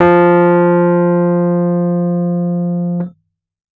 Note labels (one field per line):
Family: keyboard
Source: electronic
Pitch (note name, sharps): F3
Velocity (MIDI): 127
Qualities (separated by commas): dark